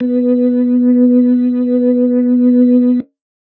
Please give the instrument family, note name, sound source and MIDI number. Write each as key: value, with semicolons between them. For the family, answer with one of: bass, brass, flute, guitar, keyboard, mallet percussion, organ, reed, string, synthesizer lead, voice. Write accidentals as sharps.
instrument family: organ; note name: B3; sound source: electronic; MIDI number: 59